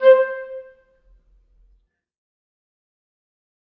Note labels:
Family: reed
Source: acoustic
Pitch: C5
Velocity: 25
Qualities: fast decay, percussive, reverb

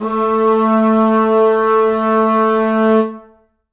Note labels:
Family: reed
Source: acoustic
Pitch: A3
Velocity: 100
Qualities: reverb

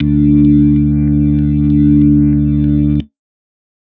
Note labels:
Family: organ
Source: electronic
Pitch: D2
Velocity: 100

